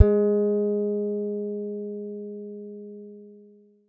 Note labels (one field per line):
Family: guitar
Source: acoustic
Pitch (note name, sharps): G#3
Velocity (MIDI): 100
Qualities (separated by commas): dark